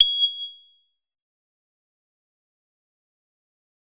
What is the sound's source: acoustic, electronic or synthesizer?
synthesizer